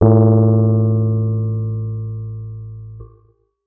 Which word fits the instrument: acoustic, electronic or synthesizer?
electronic